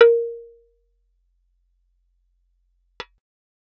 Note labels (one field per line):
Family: bass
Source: synthesizer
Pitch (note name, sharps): A#4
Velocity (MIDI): 127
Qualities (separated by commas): percussive